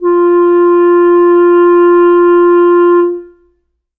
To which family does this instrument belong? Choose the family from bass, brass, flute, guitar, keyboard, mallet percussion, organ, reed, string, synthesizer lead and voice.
reed